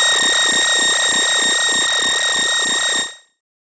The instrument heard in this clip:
synthesizer bass